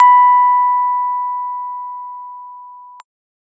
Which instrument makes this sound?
electronic keyboard